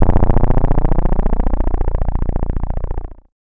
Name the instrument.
synthesizer bass